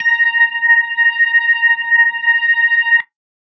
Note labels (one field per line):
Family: organ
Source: electronic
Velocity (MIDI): 50